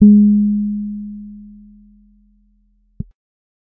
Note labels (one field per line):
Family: bass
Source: synthesizer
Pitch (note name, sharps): G#3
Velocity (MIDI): 25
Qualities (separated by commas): dark